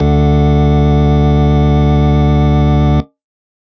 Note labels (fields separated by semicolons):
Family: organ; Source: electronic; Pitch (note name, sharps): D2; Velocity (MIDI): 127; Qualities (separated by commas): distorted